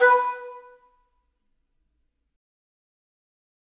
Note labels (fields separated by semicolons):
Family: reed; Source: acoustic; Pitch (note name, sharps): B4; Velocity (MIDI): 25; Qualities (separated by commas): fast decay, percussive, reverb